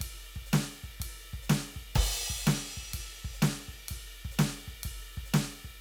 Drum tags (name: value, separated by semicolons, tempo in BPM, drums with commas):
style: swing; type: beat; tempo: 124 BPM; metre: 4/4; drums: crash, ride, hi-hat pedal, snare, kick